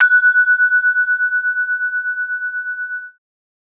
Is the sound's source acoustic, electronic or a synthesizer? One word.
acoustic